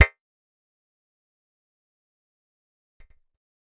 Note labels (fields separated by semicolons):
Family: bass; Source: synthesizer; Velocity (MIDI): 127; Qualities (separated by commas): fast decay, percussive